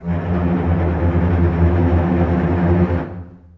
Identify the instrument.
acoustic string instrument